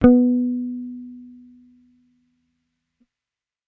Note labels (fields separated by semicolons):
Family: bass; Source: electronic; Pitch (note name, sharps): B3; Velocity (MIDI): 25